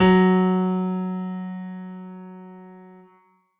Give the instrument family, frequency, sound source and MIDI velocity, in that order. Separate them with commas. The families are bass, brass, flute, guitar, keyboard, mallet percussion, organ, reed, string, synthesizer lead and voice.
keyboard, 185 Hz, acoustic, 127